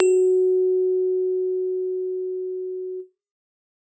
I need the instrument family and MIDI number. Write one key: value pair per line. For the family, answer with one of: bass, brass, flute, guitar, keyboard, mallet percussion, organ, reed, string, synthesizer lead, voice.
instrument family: keyboard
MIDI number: 66